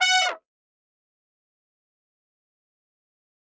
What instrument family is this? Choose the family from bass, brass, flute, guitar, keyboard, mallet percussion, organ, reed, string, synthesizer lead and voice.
brass